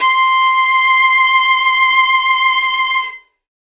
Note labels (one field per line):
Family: string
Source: acoustic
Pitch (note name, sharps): C6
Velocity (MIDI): 75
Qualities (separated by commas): bright